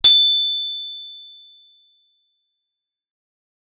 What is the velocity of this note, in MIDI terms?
100